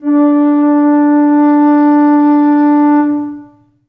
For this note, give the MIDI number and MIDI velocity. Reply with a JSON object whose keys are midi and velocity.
{"midi": 62, "velocity": 50}